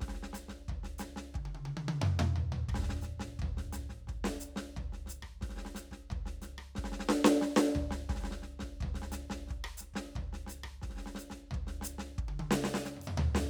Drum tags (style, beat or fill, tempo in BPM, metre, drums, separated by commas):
samba, beat, 89 BPM, 4/4, ride, hi-hat pedal, snare, cross-stick, high tom, mid tom, floor tom, kick